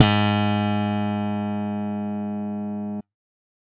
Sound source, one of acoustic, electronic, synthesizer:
electronic